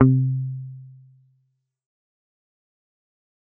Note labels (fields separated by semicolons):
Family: guitar; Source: electronic; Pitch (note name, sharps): C3; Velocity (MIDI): 25; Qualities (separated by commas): fast decay